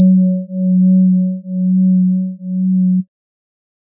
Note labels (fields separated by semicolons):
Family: organ; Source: electronic; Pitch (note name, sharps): F#3; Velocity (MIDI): 127; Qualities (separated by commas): dark